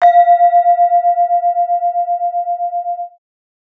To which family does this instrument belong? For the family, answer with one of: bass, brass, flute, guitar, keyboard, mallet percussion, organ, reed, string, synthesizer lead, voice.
mallet percussion